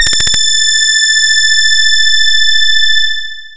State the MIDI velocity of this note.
75